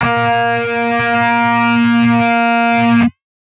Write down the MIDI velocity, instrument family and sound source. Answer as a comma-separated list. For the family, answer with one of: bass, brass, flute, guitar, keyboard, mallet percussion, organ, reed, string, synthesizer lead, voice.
75, guitar, electronic